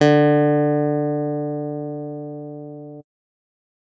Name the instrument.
electronic keyboard